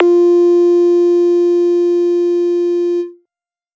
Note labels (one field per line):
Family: bass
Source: synthesizer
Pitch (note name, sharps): F4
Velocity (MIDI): 50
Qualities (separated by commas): distorted